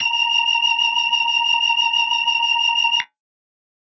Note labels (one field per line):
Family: organ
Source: electronic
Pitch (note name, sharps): A#5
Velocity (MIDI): 75